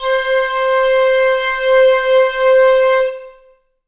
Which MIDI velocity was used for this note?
50